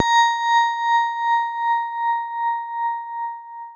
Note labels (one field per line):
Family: guitar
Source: electronic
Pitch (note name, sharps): A#5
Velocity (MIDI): 127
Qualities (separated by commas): long release, reverb